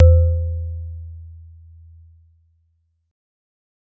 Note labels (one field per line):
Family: mallet percussion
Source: acoustic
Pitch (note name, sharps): E2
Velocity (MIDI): 127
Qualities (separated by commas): dark